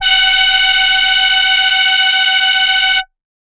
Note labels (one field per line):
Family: voice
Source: synthesizer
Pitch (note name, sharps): F#5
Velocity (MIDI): 100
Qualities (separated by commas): bright, multiphonic